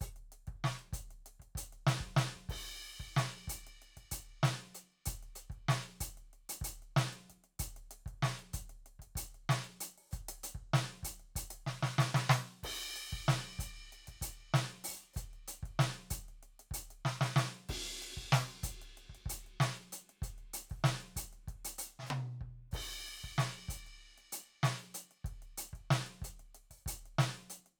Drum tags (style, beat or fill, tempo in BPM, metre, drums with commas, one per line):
rock
beat
95 BPM
4/4
crash, ride, closed hi-hat, open hi-hat, hi-hat pedal, snare, high tom, kick